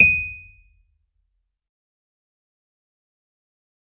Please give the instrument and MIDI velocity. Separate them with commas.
electronic keyboard, 127